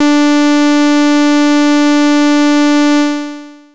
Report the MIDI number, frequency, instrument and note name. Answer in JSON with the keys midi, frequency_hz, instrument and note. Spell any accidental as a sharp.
{"midi": 62, "frequency_hz": 293.7, "instrument": "synthesizer bass", "note": "D4"}